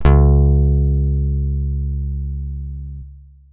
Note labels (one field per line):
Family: guitar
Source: electronic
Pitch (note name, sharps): C#2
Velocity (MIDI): 100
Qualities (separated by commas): long release